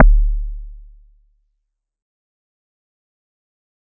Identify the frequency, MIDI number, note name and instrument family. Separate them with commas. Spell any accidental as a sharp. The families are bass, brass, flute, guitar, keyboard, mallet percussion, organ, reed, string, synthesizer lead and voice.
36.71 Hz, 26, D1, mallet percussion